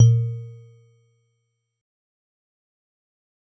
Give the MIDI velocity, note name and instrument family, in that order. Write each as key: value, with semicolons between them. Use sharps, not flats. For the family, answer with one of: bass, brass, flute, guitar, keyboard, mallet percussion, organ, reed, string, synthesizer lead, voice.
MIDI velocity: 50; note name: A#2; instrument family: mallet percussion